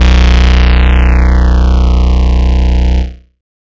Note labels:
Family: bass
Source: synthesizer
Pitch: B0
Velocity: 127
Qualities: bright, distorted, non-linear envelope

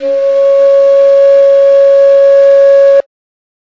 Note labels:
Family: flute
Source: acoustic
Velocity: 50

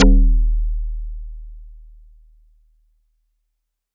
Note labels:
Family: mallet percussion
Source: acoustic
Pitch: D#1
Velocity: 100

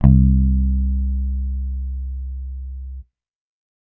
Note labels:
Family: bass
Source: electronic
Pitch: C2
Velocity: 50

